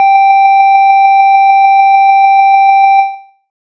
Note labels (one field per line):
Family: bass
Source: synthesizer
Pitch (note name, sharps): G5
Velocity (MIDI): 75